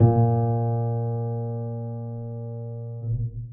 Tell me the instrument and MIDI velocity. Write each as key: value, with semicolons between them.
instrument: acoustic keyboard; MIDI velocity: 50